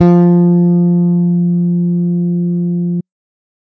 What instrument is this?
electronic bass